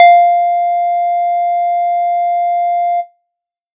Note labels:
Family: bass; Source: synthesizer; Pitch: F5; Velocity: 127

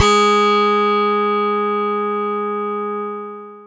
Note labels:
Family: keyboard; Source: electronic; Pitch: G#3; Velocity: 75; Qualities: bright, long release

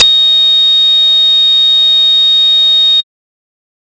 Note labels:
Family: bass; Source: synthesizer; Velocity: 127; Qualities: bright, distorted, tempo-synced

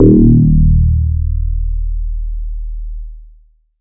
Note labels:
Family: bass; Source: synthesizer; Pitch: D#1; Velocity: 75; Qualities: distorted

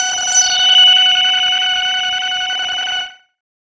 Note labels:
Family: bass; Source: synthesizer; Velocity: 75; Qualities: bright, distorted, non-linear envelope

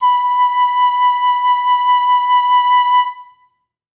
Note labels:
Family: flute; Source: acoustic; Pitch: B5; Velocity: 100; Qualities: reverb

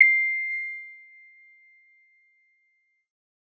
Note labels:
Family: keyboard; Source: electronic; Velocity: 100

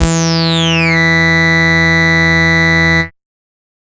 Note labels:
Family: bass; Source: synthesizer; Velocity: 127; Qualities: bright, distorted, multiphonic

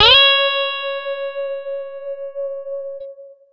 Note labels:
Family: guitar; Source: electronic; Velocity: 127; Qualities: bright, distorted

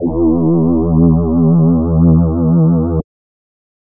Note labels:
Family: voice; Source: synthesizer; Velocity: 100

